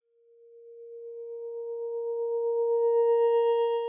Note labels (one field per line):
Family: guitar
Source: electronic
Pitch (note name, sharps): A#4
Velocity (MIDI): 127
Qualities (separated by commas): dark, long release